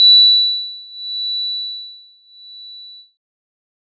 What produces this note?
electronic keyboard